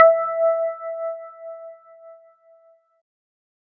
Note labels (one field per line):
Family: keyboard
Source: electronic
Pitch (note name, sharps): E5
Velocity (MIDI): 25